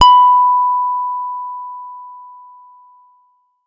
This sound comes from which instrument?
electronic guitar